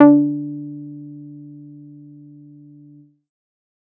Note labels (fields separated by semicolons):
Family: bass; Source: synthesizer; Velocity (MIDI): 75; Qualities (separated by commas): dark